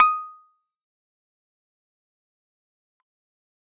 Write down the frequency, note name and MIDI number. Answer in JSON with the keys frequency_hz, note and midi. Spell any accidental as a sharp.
{"frequency_hz": 1245, "note": "D#6", "midi": 87}